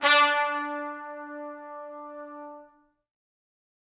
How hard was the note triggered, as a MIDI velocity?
100